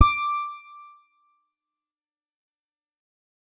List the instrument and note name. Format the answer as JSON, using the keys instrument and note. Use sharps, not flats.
{"instrument": "electronic guitar", "note": "D6"}